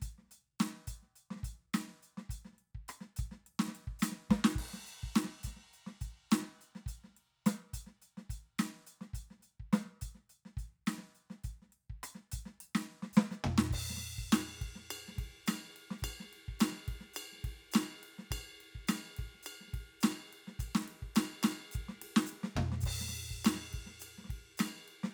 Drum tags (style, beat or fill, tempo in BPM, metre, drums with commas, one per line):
rock
beat
105 BPM
4/4
crash, ride, ride bell, closed hi-hat, open hi-hat, hi-hat pedal, snare, cross-stick, floor tom, kick